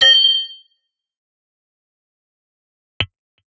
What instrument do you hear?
electronic guitar